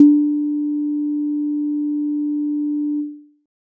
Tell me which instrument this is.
electronic keyboard